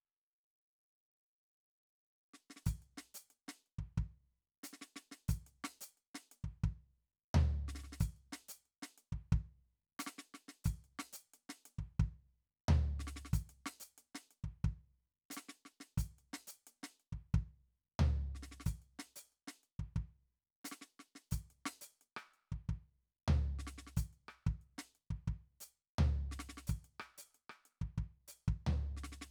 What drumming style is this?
folk rock